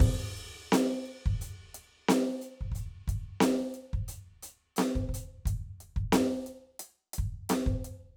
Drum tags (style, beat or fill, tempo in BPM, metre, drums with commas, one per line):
rock
beat
88 BPM
4/4
crash, closed hi-hat, snare, kick